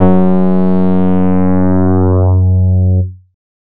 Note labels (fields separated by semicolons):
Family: bass; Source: synthesizer; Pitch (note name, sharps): F#2; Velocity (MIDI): 50; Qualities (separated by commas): distorted